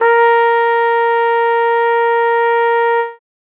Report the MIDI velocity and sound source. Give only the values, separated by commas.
25, acoustic